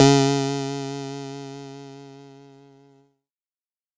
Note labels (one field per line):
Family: keyboard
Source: electronic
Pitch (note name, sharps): C#3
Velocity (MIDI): 50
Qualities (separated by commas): bright